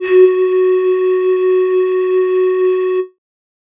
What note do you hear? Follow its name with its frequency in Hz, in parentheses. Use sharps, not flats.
F#4 (370 Hz)